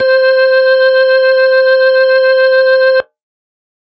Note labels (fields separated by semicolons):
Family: organ; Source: electronic; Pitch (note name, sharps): C5; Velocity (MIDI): 100; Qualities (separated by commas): distorted